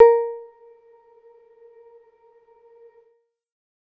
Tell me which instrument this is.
electronic keyboard